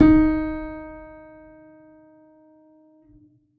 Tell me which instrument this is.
acoustic keyboard